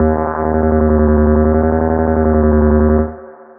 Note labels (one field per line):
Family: bass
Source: synthesizer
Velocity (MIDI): 100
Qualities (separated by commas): long release, reverb